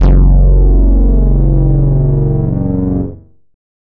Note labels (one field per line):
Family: bass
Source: synthesizer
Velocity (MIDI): 75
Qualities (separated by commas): distorted